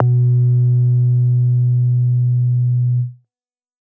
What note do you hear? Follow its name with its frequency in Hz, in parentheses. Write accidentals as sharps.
B2 (123.5 Hz)